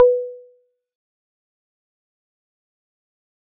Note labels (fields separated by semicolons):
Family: mallet percussion; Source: acoustic; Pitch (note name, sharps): B4; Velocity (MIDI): 75; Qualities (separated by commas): fast decay, percussive